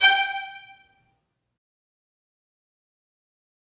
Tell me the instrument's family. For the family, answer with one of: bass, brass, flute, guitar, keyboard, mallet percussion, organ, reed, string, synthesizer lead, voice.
string